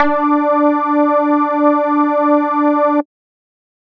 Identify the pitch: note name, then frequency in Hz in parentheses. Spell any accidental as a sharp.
D4 (293.7 Hz)